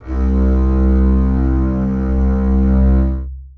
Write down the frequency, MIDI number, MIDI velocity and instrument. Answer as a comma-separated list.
65.41 Hz, 36, 127, acoustic string instrument